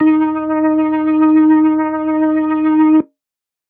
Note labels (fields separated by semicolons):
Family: organ; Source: electronic; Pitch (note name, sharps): D#4; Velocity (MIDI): 25